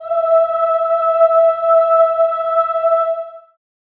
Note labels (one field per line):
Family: voice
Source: acoustic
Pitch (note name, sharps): E5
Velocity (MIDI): 25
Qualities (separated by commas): reverb